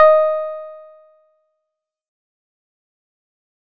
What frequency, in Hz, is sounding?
622.3 Hz